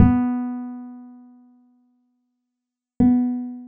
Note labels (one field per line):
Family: guitar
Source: acoustic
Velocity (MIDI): 50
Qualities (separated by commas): dark